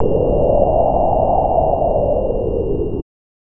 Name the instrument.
synthesizer bass